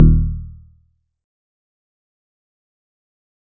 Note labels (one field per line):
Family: guitar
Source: acoustic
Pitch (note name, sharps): D#1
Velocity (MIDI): 25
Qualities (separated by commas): dark, distorted, fast decay, percussive